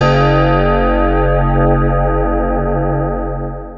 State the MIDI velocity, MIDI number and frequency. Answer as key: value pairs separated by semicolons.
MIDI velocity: 100; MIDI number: 30; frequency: 46.25 Hz